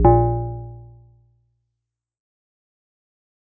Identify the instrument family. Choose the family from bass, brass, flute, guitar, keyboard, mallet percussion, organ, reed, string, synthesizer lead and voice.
mallet percussion